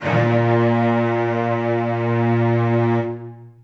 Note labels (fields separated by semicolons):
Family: string; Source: acoustic; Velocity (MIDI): 127; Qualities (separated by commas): long release, reverb